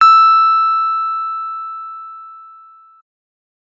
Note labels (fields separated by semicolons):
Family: keyboard; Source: electronic; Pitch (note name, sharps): E6; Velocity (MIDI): 75